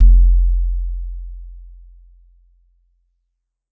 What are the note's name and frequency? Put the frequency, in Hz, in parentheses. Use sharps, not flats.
F1 (43.65 Hz)